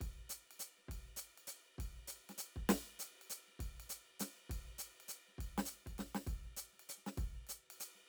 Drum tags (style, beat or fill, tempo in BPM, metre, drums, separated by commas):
jazz, beat, 200 BPM, 3/4, ride, hi-hat pedal, snare, kick